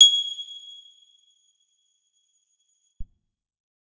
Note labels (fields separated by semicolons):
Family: guitar; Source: electronic; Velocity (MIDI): 100; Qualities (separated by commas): bright, percussive, reverb